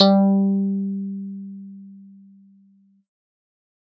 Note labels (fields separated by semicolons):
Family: keyboard; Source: electronic; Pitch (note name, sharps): G3; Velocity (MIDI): 50; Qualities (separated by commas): distorted